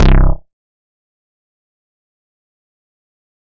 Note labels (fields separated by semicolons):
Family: bass; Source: synthesizer; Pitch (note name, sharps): C1; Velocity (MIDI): 100; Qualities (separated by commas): fast decay, percussive